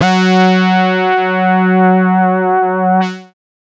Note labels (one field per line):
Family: bass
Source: synthesizer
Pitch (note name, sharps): F#3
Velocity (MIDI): 25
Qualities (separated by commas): distorted, multiphonic